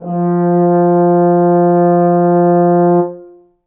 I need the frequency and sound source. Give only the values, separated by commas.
174.6 Hz, acoustic